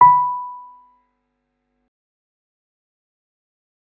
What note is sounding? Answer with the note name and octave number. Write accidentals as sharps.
B5